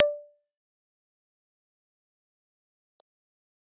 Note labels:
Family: keyboard; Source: electronic; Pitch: D5; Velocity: 75; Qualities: fast decay, percussive

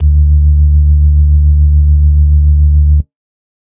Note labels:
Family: organ; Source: electronic; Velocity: 127; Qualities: dark

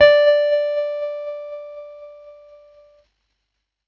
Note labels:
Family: keyboard; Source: electronic; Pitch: D5; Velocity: 75; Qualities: distorted, tempo-synced

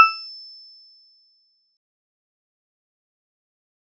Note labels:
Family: mallet percussion; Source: acoustic; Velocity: 25; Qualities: fast decay, percussive

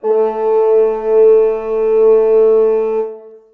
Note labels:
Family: reed; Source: acoustic; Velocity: 75; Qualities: reverb

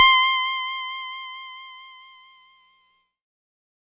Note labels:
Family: keyboard; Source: electronic; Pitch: C6; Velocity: 127; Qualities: bright

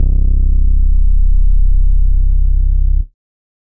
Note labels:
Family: bass; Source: synthesizer; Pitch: C1; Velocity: 75

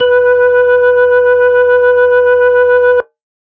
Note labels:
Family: organ; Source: electronic; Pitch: B4; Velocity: 75

